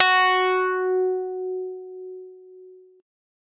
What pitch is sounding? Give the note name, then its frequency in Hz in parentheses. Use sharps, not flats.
F#4 (370 Hz)